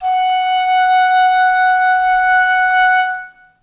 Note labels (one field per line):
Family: reed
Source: acoustic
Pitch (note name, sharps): F#5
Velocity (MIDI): 50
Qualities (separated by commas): reverb